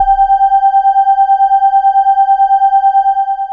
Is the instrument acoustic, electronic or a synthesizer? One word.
synthesizer